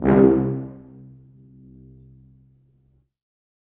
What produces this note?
acoustic brass instrument